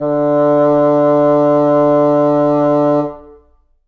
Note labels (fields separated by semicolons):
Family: reed; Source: acoustic; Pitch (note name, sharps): D3; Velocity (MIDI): 100; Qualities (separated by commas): reverb